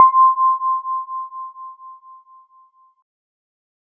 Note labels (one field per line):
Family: keyboard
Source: electronic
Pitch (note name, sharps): C6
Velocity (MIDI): 25